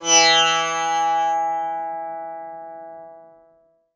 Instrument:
acoustic guitar